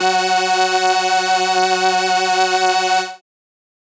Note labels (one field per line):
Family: keyboard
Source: synthesizer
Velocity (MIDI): 100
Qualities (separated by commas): bright